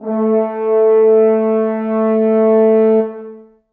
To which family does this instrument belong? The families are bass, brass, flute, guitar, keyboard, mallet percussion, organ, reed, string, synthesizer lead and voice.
brass